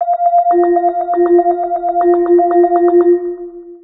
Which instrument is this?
synthesizer mallet percussion instrument